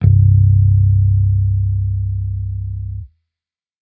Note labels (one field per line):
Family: bass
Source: electronic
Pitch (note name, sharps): C1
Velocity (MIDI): 25